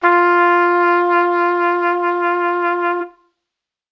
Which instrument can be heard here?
acoustic brass instrument